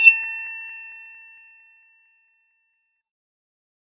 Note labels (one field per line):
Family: bass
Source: synthesizer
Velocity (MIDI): 100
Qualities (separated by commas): bright, distorted